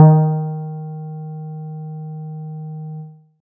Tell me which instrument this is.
synthesizer guitar